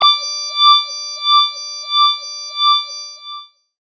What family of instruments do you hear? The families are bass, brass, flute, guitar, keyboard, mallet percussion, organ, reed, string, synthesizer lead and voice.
voice